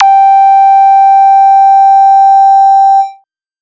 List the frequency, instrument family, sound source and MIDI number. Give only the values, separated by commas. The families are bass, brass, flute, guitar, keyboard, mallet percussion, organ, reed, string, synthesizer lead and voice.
784 Hz, bass, synthesizer, 79